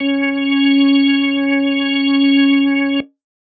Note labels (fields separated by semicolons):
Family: organ; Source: electronic; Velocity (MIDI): 25